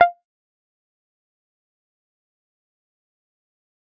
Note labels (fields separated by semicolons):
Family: guitar; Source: electronic; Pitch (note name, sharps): F5; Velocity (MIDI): 100; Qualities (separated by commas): fast decay, percussive